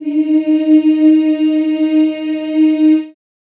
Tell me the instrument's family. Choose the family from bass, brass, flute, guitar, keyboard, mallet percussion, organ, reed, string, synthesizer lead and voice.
voice